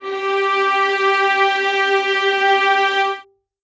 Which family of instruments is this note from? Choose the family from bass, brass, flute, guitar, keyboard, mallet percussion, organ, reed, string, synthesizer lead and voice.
string